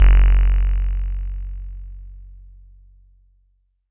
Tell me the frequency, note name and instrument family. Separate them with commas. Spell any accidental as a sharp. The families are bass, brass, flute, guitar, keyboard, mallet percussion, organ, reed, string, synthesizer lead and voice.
46.25 Hz, F#1, bass